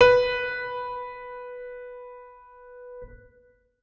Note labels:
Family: organ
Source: electronic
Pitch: B4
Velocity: 100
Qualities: reverb

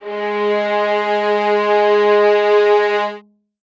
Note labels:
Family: string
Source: acoustic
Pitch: G#3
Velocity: 50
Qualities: reverb

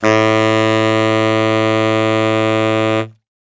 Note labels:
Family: reed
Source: acoustic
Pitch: A2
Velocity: 100

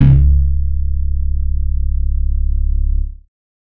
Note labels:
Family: bass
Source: synthesizer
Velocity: 50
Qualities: distorted

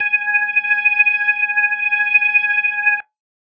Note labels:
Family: organ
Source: electronic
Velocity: 100

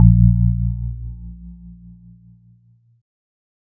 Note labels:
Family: keyboard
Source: electronic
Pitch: A#1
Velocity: 127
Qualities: dark

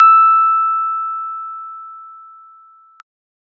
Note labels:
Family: keyboard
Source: electronic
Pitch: E6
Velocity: 50

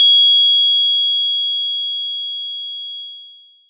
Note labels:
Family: mallet percussion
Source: electronic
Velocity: 50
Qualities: bright, long release, multiphonic

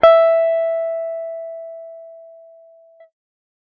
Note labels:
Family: guitar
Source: electronic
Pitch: E5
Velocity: 75

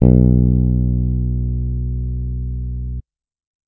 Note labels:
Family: bass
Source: electronic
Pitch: B1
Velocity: 100

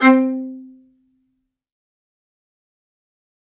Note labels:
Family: string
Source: acoustic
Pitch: C4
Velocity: 127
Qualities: fast decay, percussive, reverb

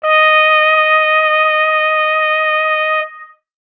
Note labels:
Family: brass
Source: acoustic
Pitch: D#5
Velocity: 50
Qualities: distorted

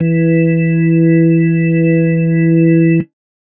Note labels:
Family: organ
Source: electronic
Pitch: E3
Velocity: 127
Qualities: dark

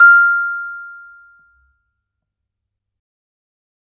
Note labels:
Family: mallet percussion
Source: acoustic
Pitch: F6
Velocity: 25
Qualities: reverb

